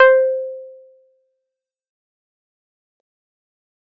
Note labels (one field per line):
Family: keyboard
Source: electronic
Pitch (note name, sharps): C5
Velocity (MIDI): 75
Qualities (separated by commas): fast decay